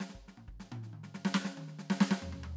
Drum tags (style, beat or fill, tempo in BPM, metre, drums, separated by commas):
New Orleans funk, fill, 93 BPM, 4/4, snare, high tom, mid tom, floor tom, kick